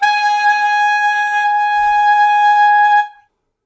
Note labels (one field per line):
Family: reed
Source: acoustic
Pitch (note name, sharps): G#5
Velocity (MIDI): 50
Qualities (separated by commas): reverb